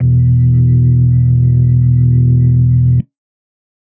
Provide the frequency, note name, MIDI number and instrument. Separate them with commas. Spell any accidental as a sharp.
41.2 Hz, E1, 28, electronic organ